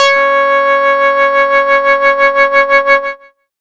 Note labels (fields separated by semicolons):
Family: bass; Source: synthesizer; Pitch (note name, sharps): C#5; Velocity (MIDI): 127; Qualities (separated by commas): distorted